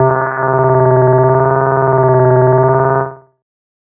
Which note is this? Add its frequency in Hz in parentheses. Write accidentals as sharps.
C3 (130.8 Hz)